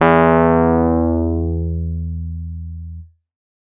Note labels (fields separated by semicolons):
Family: keyboard; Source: electronic; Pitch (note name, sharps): E2; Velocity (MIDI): 75; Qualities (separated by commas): distorted